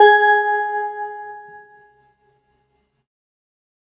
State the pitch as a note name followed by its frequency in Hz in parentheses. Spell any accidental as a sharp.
G#4 (415.3 Hz)